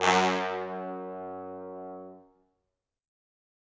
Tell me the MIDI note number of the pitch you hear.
42